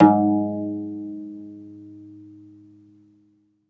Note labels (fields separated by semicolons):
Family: guitar; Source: acoustic; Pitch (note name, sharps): G#2; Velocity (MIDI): 50; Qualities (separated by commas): reverb